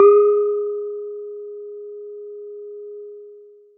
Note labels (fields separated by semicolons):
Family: mallet percussion; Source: acoustic; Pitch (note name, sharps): G#4; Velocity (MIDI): 50; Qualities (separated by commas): long release